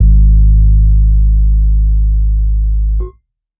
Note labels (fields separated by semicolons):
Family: keyboard; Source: electronic; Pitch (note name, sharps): G#1; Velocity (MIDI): 25; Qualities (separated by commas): dark